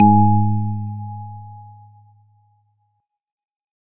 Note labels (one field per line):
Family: organ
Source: electronic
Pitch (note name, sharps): G#2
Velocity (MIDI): 25